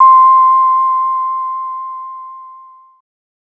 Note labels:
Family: bass; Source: synthesizer; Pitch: C6; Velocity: 75; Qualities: distorted

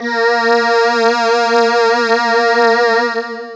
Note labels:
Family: voice; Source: synthesizer; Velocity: 100; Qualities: bright, distorted, long release

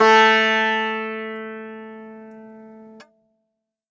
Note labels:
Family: guitar; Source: acoustic; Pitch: A3; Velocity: 25; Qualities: bright, multiphonic, reverb

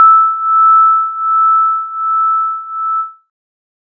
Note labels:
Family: synthesizer lead; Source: synthesizer; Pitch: E6; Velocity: 127

